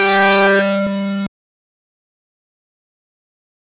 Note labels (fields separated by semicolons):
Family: bass; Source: synthesizer; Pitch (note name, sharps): G3; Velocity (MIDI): 100; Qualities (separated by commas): bright, distorted, fast decay